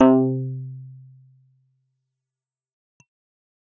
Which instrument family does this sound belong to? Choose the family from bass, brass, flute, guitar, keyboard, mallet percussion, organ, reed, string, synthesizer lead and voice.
keyboard